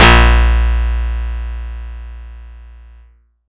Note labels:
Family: guitar; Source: acoustic; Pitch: A#1; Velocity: 127; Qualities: bright

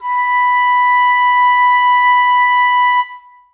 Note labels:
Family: reed; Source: acoustic; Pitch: B5; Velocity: 50; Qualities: reverb

